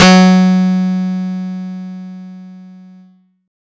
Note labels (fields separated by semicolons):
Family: guitar; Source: acoustic; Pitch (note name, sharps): F#3; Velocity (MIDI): 127; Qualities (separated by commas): bright